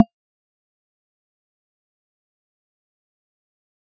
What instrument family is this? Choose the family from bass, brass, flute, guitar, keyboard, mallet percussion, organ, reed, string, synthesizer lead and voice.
mallet percussion